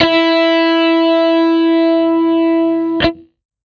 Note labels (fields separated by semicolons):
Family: guitar; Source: electronic; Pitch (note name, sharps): E4; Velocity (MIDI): 25; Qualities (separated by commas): distorted